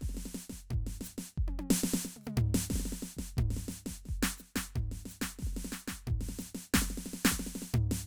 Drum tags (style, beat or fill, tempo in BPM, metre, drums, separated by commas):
samba, beat, 89 BPM, 4/4, ride, hi-hat pedal, snare, high tom, mid tom, floor tom, kick